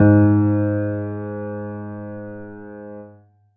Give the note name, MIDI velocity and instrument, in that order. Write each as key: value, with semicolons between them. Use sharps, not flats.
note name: G#2; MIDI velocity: 100; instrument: acoustic keyboard